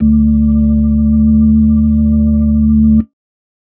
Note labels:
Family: organ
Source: electronic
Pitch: D2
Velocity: 127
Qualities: dark

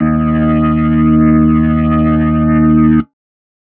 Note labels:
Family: keyboard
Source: electronic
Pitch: D#2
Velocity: 75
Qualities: distorted

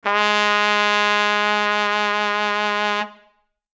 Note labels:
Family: brass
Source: acoustic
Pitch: G#3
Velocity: 100

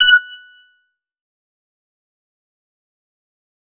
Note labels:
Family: bass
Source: synthesizer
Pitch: F#6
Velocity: 127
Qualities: distorted, fast decay, percussive

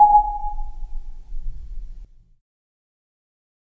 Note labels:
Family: mallet percussion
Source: acoustic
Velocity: 50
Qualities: fast decay, reverb

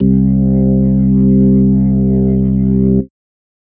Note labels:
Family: organ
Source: electronic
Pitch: C2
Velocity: 127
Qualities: distorted

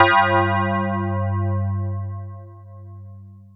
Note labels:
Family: mallet percussion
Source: electronic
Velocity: 127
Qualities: long release

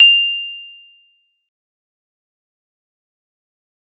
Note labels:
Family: mallet percussion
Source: acoustic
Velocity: 50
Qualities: bright, fast decay, percussive

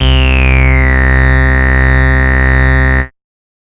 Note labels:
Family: bass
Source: synthesizer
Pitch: C2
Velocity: 75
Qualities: bright, distorted, multiphonic

